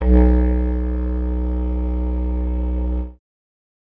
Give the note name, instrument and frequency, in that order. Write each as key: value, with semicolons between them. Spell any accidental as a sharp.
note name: B1; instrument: acoustic reed instrument; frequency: 61.74 Hz